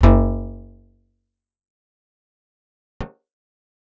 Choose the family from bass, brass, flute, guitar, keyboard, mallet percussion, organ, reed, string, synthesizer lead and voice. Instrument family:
guitar